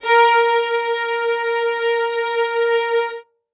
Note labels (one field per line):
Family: string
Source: acoustic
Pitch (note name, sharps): A#4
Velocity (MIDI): 127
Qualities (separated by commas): reverb